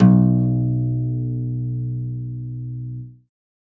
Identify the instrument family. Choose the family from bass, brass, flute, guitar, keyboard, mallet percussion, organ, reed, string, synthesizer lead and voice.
guitar